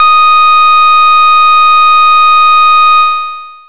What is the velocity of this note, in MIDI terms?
100